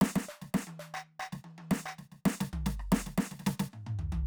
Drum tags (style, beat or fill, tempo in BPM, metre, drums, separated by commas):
funk, fill, 112 BPM, 4/4, percussion, snare, cross-stick, high tom, mid tom, floor tom